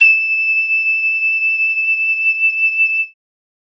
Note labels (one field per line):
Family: flute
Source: acoustic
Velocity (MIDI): 75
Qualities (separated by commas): bright